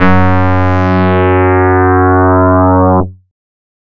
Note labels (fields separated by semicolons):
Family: bass; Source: synthesizer; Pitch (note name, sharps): F#2; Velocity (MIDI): 127; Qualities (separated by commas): bright, distorted